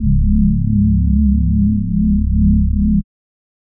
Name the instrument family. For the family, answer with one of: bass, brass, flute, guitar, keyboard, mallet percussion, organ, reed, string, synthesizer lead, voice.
voice